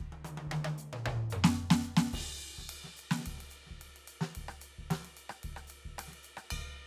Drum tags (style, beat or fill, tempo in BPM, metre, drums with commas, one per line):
Brazilian baião
beat
110 BPM
4/4
crash, ride, ride bell, hi-hat pedal, snare, cross-stick, high tom, mid tom, floor tom, kick